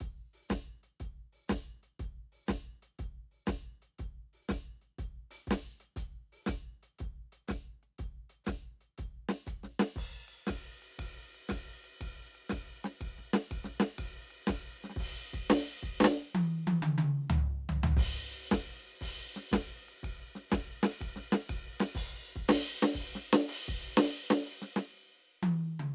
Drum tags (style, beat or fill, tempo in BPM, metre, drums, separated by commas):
rock, beat, 120 BPM, 4/4, crash, ride, closed hi-hat, open hi-hat, hi-hat pedal, snare, high tom, mid tom, floor tom, kick